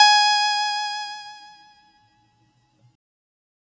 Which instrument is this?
synthesizer keyboard